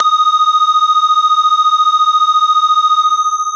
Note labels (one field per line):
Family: bass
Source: synthesizer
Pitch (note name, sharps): D#6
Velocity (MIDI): 100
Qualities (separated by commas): bright, distorted, long release